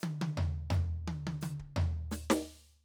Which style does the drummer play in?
New Orleans funk